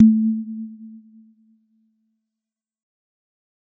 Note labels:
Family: mallet percussion; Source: acoustic; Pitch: A3; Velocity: 75; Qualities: dark, fast decay

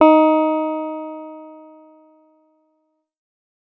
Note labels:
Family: guitar; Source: electronic; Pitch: D#4; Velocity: 25

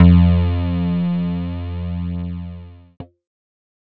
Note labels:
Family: keyboard; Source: electronic; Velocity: 75; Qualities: distorted

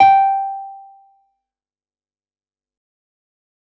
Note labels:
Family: keyboard; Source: electronic; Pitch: G5; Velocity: 127; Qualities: fast decay

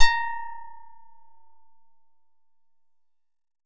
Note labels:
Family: guitar; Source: synthesizer; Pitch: A#5; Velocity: 25

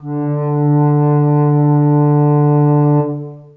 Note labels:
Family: flute; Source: acoustic; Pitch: D3; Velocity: 100; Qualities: long release, reverb

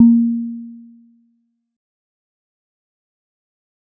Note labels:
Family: mallet percussion; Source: acoustic; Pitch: A#3; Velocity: 25; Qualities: dark, fast decay

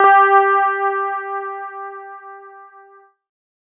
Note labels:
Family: guitar; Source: electronic; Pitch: G4; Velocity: 25

